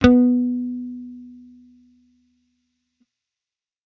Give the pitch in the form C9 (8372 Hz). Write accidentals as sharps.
B3 (246.9 Hz)